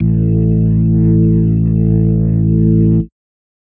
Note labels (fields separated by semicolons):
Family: organ; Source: electronic; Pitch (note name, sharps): A1; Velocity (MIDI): 75; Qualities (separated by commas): dark, distorted